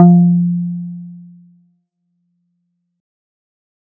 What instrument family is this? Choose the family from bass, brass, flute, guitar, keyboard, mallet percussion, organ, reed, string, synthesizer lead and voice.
guitar